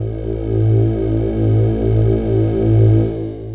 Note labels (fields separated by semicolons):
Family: voice; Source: synthesizer; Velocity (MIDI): 127; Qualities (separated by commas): distorted, long release